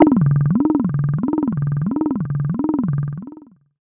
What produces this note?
synthesizer voice